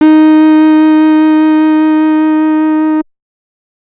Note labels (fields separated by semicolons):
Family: bass; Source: synthesizer; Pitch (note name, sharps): D#4; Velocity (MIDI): 50; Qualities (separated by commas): distorted